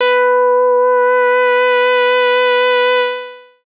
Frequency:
493.9 Hz